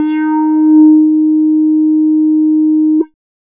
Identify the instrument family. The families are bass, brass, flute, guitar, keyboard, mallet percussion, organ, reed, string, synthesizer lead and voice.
bass